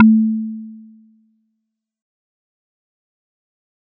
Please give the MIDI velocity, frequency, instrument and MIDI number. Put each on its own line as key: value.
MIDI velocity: 100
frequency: 220 Hz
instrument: acoustic mallet percussion instrument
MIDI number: 57